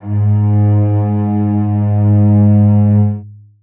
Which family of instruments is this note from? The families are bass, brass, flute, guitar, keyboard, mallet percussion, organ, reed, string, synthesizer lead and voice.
string